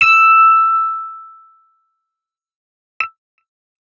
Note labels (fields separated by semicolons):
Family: guitar; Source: electronic; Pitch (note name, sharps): E6; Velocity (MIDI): 75; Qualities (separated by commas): distorted, fast decay